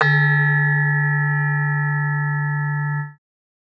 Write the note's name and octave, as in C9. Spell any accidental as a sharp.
D3